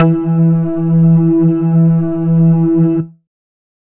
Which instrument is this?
synthesizer bass